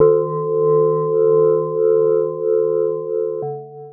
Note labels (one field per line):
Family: mallet percussion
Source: synthesizer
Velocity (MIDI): 127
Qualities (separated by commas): long release, multiphonic